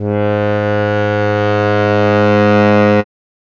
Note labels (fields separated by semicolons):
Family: keyboard; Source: acoustic; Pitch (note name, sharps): G#2; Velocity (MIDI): 25